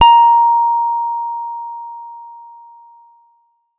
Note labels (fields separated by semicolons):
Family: guitar; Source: electronic; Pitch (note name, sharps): A#5; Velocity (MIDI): 50